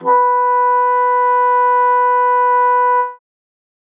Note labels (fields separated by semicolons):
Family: reed; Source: acoustic; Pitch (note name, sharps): B4; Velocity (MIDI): 25